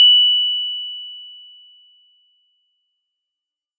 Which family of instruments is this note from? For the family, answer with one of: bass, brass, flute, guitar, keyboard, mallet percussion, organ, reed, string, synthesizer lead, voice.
mallet percussion